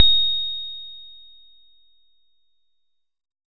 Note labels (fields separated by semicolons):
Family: guitar; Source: acoustic; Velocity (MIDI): 25